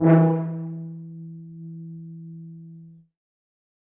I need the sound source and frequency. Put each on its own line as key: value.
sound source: acoustic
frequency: 164.8 Hz